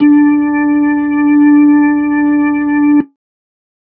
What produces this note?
electronic organ